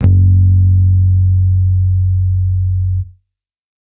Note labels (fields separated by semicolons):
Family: bass; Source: electronic; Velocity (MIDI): 75